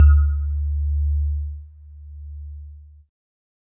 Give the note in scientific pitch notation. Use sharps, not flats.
D2